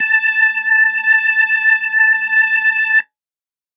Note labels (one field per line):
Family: organ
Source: electronic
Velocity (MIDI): 50